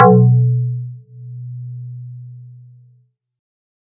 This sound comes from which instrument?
synthesizer guitar